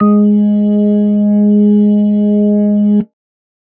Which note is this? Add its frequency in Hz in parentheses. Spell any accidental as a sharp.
G#3 (207.7 Hz)